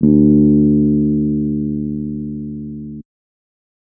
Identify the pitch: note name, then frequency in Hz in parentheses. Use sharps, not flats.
D2 (73.42 Hz)